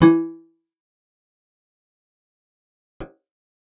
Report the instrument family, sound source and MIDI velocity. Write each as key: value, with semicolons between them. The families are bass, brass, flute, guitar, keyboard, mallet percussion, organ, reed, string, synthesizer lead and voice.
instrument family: guitar; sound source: acoustic; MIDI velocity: 75